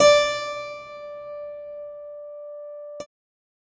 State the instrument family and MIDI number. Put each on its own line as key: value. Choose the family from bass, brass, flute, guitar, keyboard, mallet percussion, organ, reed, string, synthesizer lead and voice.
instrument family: keyboard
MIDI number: 74